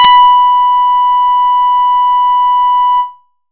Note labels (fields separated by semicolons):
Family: bass; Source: synthesizer; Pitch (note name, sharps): B5; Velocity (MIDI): 127; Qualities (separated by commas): distorted, tempo-synced